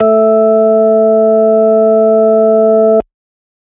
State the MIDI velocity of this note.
100